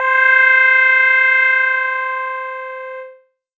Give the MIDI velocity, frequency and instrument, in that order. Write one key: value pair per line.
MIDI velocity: 50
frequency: 523.3 Hz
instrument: electronic keyboard